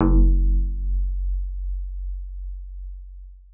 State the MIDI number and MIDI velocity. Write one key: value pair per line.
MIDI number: 30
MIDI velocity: 100